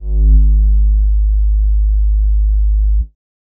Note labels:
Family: bass; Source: synthesizer; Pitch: G#1; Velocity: 50; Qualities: dark

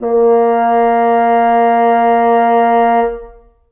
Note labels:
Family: reed; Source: acoustic; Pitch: A#3; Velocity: 100; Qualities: long release, reverb

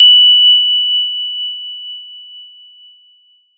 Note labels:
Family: mallet percussion; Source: acoustic; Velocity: 127; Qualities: bright

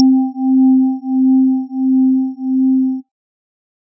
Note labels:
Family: organ; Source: electronic; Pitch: C4; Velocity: 25; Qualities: dark

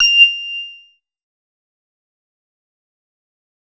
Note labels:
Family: bass; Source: synthesizer; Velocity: 25; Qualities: distorted, fast decay

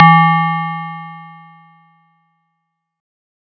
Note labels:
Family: mallet percussion; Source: acoustic; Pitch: E3; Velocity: 75

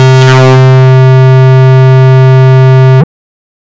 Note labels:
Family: bass; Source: synthesizer; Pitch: C3; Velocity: 127; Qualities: bright, distorted, non-linear envelope

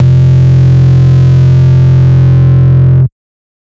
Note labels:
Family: bass; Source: synthesizer; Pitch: F1; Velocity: 75; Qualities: bright, distorted, multiphonic

